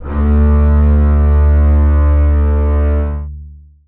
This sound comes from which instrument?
acoustic string instrument